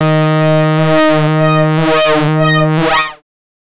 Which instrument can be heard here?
synthesizer bass